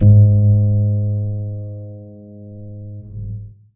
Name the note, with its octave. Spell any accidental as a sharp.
G#2